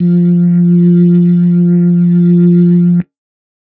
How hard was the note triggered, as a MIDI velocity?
127